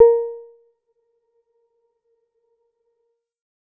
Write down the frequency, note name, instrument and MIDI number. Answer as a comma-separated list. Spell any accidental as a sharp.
466.2 Hz, A#4, electronic keyboard, 70